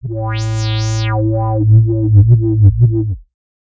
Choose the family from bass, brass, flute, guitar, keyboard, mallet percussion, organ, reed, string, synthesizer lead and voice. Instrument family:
bass